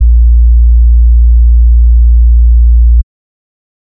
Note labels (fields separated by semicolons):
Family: bass; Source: synthesizer; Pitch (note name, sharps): A#1; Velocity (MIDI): 127; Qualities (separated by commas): dark